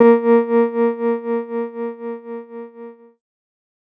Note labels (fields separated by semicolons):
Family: keyboard; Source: electronic; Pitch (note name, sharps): A#3; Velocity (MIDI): 50; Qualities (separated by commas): dark